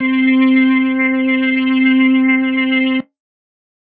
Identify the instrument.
electronic organ